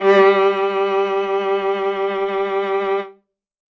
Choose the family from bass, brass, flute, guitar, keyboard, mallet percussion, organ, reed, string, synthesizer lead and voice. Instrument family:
string